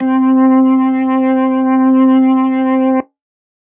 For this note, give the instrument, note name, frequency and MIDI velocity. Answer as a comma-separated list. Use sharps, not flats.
electronic organ, C4, 261.6 Hz, 100